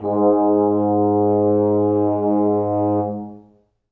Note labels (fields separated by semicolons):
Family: brass; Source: acoustic; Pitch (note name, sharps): G#2; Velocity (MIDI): 50; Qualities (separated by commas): dark, reverb